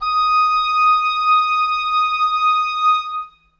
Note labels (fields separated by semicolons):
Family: reed; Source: acoustic; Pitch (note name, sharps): D#6; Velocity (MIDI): 75; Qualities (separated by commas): reverb